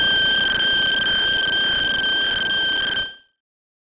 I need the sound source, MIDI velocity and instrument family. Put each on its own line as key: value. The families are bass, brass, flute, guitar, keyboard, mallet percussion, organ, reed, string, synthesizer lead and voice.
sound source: synthesizer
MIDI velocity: 100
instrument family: bass